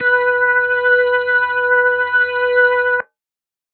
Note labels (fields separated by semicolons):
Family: organ; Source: electronic; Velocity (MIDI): 127